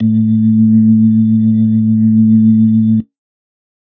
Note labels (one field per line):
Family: organ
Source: electronic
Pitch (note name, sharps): A2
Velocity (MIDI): 100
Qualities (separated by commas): dark